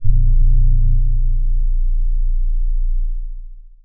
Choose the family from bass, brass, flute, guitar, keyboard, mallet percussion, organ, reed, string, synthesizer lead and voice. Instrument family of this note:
keyboard